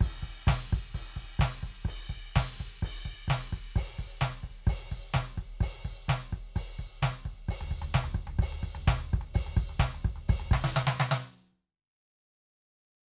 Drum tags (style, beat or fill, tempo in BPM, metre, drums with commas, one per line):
rock
beat
128 BPM
4/4
crash, open hi-hat, hi-hat pedal, snare, floor tom, kick